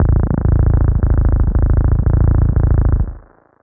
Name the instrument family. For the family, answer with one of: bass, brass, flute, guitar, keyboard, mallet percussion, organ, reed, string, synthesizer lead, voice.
bass